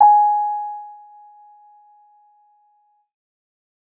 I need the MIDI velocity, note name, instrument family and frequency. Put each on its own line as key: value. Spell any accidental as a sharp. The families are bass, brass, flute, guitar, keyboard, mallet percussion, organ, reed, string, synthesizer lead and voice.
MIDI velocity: 127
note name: G#5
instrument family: keyboard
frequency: 830.6 Hz